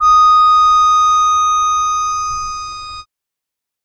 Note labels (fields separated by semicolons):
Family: reed; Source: acoustic; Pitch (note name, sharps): D#6; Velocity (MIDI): 50